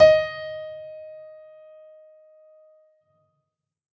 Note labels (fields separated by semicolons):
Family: keyboard; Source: acoustic; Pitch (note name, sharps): D#5; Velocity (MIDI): 127; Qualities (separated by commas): reverb